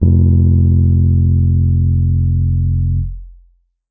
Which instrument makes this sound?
electronic keyboard